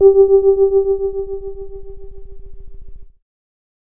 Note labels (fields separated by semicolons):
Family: keyboard; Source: electronic; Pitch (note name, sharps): G4; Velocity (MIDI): 50; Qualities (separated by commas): dark